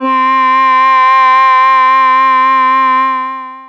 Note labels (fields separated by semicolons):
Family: voice; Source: synthesizer; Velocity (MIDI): 25; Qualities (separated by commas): distorted, long release